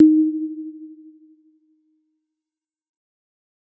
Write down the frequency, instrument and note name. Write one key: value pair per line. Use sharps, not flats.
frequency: 311.1 Hz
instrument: acoustic mallet percussion instrument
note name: D#4